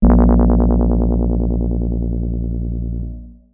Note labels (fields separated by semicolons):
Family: keyboard; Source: electronic; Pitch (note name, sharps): A#1; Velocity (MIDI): 75; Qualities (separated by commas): dark, distorted